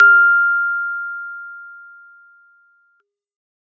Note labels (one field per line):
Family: keyboard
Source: acoustic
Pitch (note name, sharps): F6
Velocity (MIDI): 100